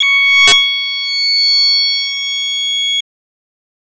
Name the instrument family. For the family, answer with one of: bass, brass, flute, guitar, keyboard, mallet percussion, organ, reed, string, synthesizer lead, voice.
voice